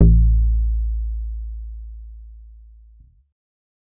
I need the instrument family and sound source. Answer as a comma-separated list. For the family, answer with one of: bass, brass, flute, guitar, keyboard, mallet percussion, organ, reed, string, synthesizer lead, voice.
bass, synthesizer